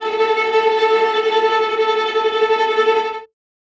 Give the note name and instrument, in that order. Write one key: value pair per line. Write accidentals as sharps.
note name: A4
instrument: acoustic string instrument